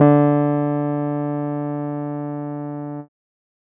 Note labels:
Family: keyboard; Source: electronic; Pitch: D3; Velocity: 25

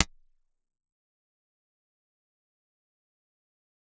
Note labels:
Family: mallet percussion; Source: acoustic; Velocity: 127; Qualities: fast decay, percussive

